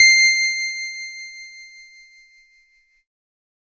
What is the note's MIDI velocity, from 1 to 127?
25